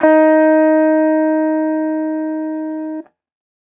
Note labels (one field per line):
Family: guitar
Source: electronic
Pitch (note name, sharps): D#4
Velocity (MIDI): 25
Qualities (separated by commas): distorted